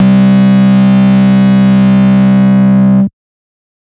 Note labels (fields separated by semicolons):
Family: bass; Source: synthesizer; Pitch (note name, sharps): C2; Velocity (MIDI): 50; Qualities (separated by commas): bright, distorted, multiphonic